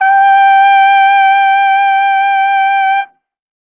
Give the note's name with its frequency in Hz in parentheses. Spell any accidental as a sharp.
G5 (784 Hz)